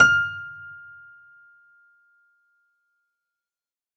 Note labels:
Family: keyboard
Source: acoustic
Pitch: F6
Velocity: 127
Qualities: percussive, reverb

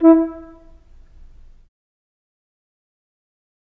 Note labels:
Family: flute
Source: acoustic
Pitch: E4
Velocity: 75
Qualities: fast decay, percussive, reverb

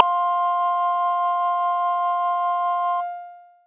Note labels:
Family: bass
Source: synthesizer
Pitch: F4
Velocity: 100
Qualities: multiphonic

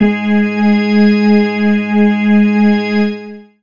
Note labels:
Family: organ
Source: electronic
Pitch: G#3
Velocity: 25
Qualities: long release, reverb

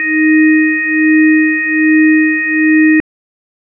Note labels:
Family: organ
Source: electronic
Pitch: D#4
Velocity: 50

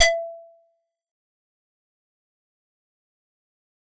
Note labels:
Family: keyboard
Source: acoustic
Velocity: 100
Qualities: fast decay, percussive

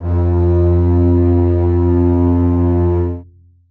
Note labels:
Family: string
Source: acoustic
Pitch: F2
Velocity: 25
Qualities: long release, reverb

